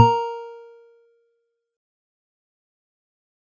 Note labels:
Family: mallet percussion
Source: acoustic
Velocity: 100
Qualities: fast decay, percussive

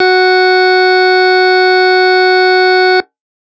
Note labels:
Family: organ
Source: electronic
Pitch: F#4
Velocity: 127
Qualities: distorted

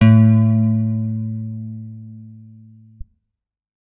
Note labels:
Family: guitar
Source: electronic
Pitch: A2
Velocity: 50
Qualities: reverb

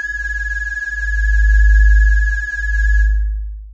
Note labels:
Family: mallet percussion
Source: electronic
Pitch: G#6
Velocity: 127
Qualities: bright, distorted, long release, multiphonic

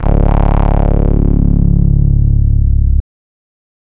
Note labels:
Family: bass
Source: synthesizer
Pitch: C#1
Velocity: 127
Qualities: distorted, non-linear envelope

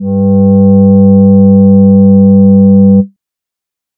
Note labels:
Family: voice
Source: synthesizer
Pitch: G2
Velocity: 75

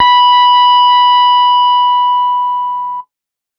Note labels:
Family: guitar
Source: electronic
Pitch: B5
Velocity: 127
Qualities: distorted

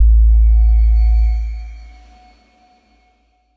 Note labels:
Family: mallet percussion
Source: electronic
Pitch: A1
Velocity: 100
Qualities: non-linear envelope

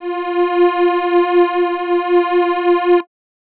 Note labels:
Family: reed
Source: acoustic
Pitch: F4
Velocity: 75

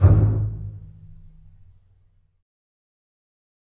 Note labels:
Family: string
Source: acoustic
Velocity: 75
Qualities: fast decay, reverb

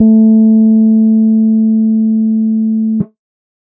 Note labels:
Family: keyboard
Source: electronic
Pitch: A3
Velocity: 50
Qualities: dark

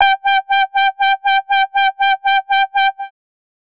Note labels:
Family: bass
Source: synthesizer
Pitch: G5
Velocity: 127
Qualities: bright, distorted, tempo-synced

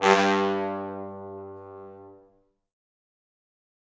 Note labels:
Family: brass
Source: acoustic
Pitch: G2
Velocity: 25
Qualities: bright, fast decay, reverb

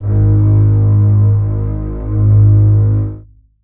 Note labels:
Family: string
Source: acoustic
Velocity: 127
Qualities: reverb

